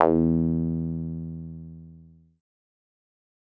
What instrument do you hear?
synthesizer lead